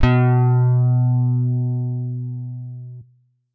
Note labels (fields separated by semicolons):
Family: guitar; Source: electronic; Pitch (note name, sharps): B2; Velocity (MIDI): 75; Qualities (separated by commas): distorted